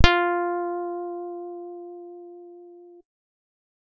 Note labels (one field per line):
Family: guitar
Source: electronic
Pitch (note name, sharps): F4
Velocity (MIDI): 100